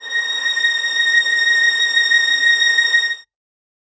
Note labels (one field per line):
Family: string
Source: acoustic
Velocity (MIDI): 100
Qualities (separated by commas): reverb